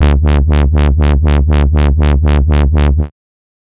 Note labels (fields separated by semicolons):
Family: bass; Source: synthesizer; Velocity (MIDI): 75; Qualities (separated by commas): bright, distorted, tempo-synced